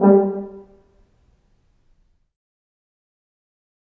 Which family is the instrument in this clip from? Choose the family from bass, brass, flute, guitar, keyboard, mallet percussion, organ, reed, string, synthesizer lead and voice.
brass